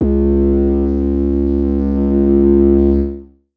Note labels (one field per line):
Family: synthesizer lead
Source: synthesizer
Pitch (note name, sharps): C#2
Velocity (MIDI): 75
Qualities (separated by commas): distorted, multiphonic, non-linear envelope